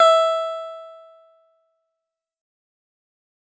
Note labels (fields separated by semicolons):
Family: guitar; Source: synthesizer; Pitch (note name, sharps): E5; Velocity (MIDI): 100; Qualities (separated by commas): fast decay